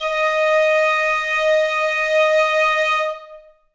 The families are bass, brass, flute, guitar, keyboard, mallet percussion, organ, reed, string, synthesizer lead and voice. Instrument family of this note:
flute